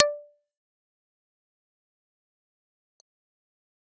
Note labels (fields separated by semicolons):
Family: keyboard; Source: electronic; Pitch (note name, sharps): D5; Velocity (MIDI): 127; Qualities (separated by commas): fast decay, percussive